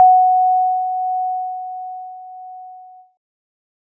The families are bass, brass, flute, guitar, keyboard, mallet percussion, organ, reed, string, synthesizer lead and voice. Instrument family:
keyboard